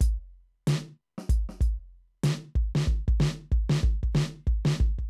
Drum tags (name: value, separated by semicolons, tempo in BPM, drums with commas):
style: hip-hop; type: beat; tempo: 94 BPM; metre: 4/4; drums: ride, closed hi-hat, snare, kick